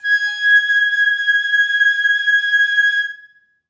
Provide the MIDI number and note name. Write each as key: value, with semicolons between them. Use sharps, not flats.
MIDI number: 92; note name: G#6